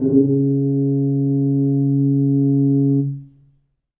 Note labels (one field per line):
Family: brass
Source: acoustic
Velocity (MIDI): 50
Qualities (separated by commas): dark, reverb